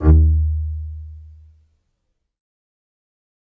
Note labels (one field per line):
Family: string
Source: acoustic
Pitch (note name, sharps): D#2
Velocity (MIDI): 50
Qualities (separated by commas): fast decay, reverb